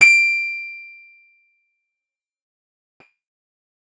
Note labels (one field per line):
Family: guitar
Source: acoustic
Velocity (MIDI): 25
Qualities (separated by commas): bright, distorted, fast decay